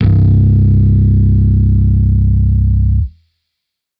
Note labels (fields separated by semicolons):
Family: bass; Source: electronic; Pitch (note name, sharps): C1; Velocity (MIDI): 50; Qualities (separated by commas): distorted